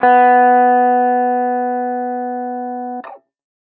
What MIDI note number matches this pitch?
59